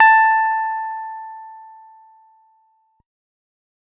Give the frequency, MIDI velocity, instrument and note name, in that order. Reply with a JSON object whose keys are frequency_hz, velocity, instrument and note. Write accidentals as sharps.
{"frequency_hz": 880, "velocity": 75, "instrument": "electronic guitar", "note": "A5"}